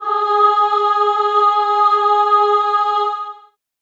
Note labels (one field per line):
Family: voice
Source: acoustic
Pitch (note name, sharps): G#4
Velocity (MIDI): 75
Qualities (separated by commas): reverb